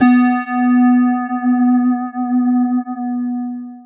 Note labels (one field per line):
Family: guitar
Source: electronic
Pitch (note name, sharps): B3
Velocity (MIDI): 75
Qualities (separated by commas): long release, multiphonic, non-linear envelope